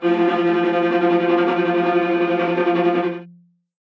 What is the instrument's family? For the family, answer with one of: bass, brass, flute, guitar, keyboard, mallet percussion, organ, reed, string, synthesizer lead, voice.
string